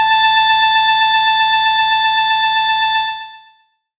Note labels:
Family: bass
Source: synthesizer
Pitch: A5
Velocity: 127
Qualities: bright, long release

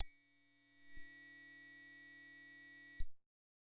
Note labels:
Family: bass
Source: synthesizer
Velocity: 75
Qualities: multiphonic

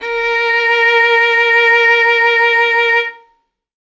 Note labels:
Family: string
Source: acoustic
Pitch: A#4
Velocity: 50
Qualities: bright, reverb

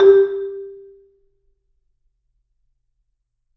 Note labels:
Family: mallet percussion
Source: acoustic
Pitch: G4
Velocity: 100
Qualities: reverb

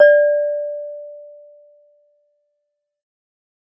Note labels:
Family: mallet percussion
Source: acoustic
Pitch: D5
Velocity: 75

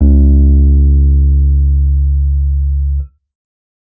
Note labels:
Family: keyboard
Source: electronic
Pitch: C#2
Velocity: 75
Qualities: dark

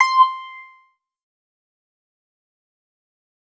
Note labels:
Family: bass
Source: synthesizer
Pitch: C6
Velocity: 75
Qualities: distorted, fast decay, percussive

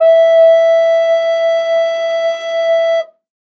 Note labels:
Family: flute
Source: acoustic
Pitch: E5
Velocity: 50

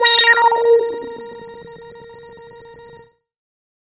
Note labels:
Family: bass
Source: synthesizer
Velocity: 25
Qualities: distorted, non-linear envelope

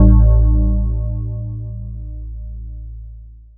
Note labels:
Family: mallet percussion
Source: electronic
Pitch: A1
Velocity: 75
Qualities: long release

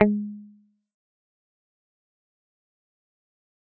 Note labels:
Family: guitar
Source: electronic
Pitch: G#3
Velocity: 127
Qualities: fast decay, percussive

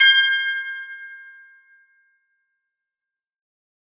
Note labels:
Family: guitar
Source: acoustic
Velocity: 127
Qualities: bright, fast decay, reverb

